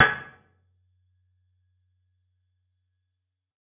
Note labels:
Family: guitar; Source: electronic; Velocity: 25; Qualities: percussive, reverb

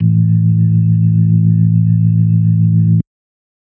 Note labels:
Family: organ; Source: electronic; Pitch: A1; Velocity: 75; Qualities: dark

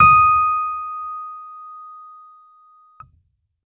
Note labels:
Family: keyboard; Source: electronic; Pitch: D#6; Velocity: 75

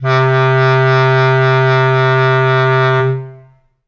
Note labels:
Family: reed; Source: acoustic; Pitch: C3; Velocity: 75; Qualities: long release, reverb

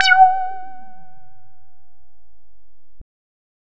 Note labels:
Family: bass; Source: synthesizer; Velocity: 75; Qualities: distorted

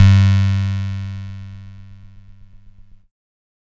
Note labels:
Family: keyboard; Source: electronic; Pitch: G2; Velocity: 50; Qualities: bright, distorted

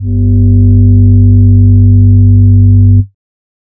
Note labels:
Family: voice; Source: synthesizer; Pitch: G1; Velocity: 127; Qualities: dark

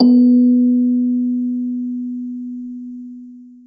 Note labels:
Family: mallet percussion; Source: acoustic; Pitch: B3; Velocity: 50; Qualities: dark, long release, reverb

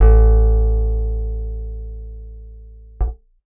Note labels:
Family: guitar; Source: acoustic; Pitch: A1; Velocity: 75

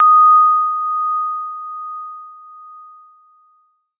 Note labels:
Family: keyboard; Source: electronic; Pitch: D#6; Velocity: 75

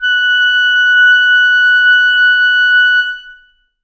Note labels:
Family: reed; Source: acoustic; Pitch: F#6; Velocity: 100; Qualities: reverb

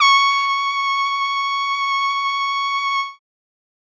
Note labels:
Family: brass; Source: acoustic; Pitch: C#6; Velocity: 127; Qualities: bright

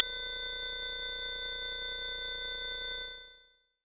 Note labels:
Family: bass; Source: synthesizer; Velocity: 100; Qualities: multiphonic

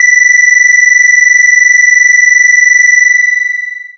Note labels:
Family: bass; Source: synthesizer; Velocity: 100; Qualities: bright, distorted, long release

